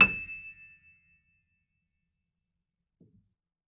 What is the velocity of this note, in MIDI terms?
127